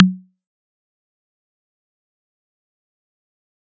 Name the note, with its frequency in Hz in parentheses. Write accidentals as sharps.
F#3 (185 Hz)